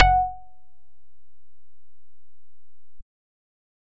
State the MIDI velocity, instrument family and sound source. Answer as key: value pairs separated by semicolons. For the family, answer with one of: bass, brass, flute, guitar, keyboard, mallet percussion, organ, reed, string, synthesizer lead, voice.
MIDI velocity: 75; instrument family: bass; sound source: synthesizer